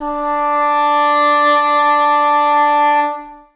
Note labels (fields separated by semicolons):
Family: reed; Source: acoustic; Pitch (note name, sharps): D4; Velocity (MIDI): 75; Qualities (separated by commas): reverb